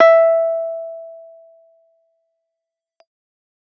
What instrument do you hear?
electronic keyboard